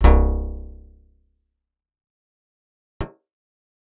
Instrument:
acoustic guitar